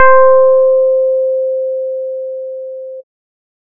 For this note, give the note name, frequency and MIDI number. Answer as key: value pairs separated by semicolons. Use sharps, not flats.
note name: C5; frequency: 523.3 Hz; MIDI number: 72